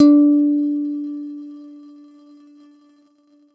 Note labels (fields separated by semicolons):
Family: guitar; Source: electronic; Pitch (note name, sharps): D4; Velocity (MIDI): 100; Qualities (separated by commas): dark